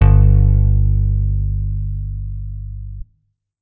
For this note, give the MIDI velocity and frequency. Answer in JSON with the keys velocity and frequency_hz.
{"velocity": 50, "frequency_hz": 49}